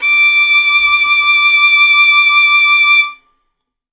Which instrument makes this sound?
acoustic string instrument